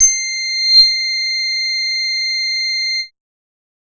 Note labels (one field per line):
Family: bass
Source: synthesizer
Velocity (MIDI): 75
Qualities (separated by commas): bright, distorted, multiphonic